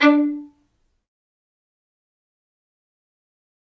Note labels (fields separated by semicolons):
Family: string; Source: acoustic; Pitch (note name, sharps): D4; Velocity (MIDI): 25; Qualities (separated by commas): fast decay, percussive, reverb